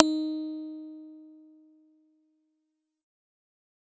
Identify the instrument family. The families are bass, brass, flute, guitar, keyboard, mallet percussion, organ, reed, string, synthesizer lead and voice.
bass